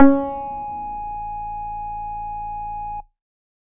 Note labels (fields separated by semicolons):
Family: bass; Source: synthesizer; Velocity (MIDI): 50; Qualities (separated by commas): distorted